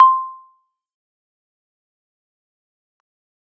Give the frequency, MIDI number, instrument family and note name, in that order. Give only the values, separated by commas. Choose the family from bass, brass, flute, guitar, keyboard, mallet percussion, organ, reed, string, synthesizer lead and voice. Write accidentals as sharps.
1047 Hz, 84, keyboard, C6